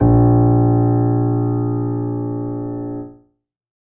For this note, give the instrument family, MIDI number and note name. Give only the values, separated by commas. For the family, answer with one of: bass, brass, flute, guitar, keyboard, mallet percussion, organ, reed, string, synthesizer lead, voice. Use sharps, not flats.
keyboard, 34, A#1